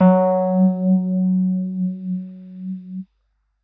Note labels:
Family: keyboard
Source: electronic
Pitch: F#3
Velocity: 75

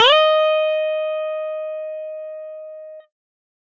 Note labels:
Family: guitar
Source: electronic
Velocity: 127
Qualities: distorted

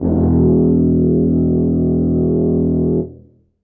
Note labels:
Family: brass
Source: acoustic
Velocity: 100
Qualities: reverb

